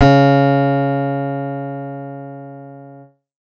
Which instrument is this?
synthesizer keyboard